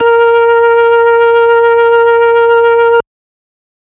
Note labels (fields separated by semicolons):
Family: organ; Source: electronic; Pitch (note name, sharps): A#4; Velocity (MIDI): 50; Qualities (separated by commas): distorted